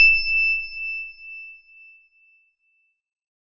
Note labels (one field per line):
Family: organ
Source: electronic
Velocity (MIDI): 127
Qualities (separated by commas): bright